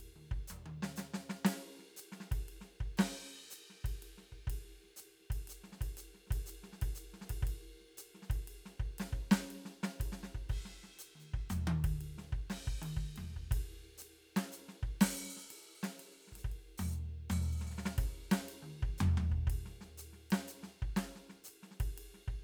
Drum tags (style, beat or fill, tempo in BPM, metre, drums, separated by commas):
jazz, beat, 120 BPM, 3/4, crash, ride, closed hi-hat, open hi-hat, hi-hat pedal, snare, high tom, floor tom, kick